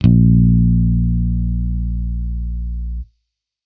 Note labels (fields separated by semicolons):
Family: bass; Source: electronic; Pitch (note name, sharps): A#1; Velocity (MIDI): 50; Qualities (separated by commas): distorted